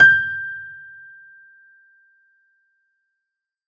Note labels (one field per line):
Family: keyboard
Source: acoustic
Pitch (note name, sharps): G6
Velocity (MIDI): 127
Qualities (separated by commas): reverb